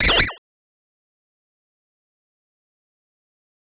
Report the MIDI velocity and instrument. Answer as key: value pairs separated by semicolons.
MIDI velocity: 50; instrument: synthesizer bass